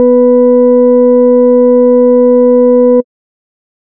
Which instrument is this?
synthesizer bass